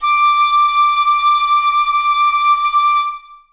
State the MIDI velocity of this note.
100